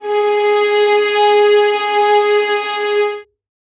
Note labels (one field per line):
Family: string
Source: acoustic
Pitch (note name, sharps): G#4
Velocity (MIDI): 25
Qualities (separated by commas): reverb